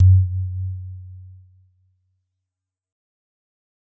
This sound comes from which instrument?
acoustic mallet percussion instrument